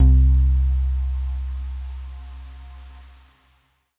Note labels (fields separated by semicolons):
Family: guitar; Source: electronic; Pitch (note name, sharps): C2; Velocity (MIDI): 100; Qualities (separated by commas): dark